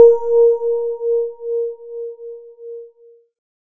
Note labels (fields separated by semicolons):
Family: keyboard; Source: electronic; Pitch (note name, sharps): A#4; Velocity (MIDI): 25